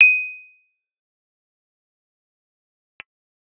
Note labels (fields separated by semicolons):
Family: bass; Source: synthesizer; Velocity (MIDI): 75; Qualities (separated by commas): bright, fast decay, percussive